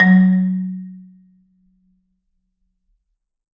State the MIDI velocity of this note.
100